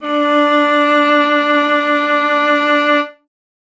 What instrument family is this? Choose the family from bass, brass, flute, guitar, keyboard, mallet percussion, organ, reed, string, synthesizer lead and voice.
string